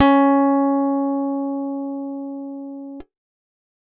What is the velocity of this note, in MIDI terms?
75